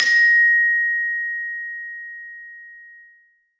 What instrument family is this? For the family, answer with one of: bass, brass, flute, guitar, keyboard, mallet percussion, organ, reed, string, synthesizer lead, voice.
mallet percussion